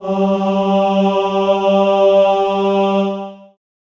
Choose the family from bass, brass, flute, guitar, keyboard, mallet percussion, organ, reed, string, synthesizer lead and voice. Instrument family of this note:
voice